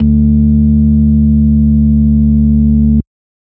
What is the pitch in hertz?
73.42 Hz